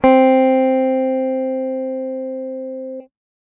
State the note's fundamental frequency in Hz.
261.6 Hz